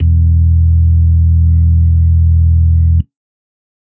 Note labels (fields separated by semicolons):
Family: organ; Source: electronic; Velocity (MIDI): 127; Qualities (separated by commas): dark